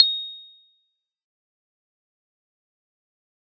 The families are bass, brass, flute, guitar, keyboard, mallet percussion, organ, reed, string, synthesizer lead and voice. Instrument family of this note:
keyboard